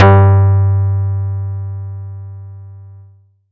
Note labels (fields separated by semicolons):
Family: guitar; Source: acoustic; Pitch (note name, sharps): G2; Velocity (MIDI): 50